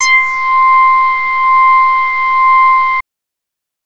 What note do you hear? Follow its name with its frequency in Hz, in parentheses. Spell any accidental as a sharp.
C6 (1047 Hz)